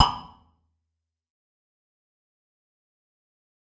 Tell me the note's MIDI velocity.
127